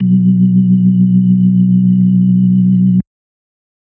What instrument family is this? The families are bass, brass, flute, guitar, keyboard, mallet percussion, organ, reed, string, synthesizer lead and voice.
organ